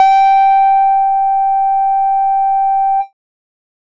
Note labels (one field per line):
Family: bass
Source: synthesizer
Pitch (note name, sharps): G5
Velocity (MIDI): 127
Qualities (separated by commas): distorted